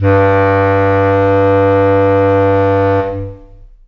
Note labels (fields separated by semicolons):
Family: reed; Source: acoustic; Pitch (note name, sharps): G2; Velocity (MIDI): 25; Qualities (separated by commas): long release, reverb